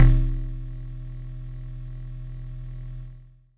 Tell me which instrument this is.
acoustic mallet percussion instrument